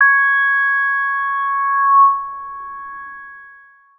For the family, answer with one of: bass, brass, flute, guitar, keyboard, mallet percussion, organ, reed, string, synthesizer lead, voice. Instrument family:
synthesizer lead